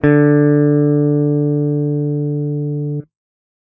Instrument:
electronic guitar